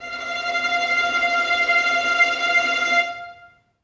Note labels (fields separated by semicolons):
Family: string; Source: acoustic; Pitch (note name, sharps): F5; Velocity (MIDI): 25; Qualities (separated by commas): non-linear envelope, reverb